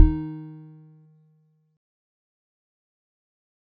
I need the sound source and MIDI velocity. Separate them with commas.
acoustic, 25